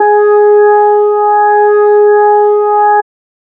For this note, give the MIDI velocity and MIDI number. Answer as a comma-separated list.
100, 68